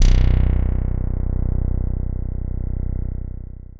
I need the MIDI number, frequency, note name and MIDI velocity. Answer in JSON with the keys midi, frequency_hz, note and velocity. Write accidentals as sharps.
{"midi": 23, "frequency_hz": 30.87, "note": "B0", "velocity": 100}